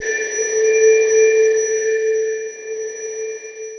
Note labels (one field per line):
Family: mallet percussion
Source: electronic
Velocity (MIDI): 25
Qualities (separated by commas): bright, long release, non-linear envelope